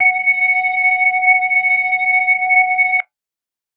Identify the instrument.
electronic organ